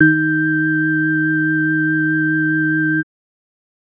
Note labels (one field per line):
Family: organ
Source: electronic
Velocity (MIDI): 25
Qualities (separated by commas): multiphonic